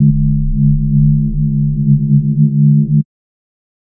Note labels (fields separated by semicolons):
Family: mallet percussion; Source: synthesizer; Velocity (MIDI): 25; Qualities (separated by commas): multiphonic, non-linear envelope